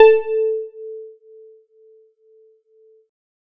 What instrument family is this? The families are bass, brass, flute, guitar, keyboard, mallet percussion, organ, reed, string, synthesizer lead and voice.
keyboard